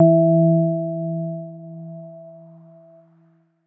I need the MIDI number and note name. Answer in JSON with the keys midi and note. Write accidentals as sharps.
{"midi": 52, "note": "E3"}